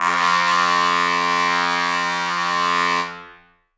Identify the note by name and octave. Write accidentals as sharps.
F2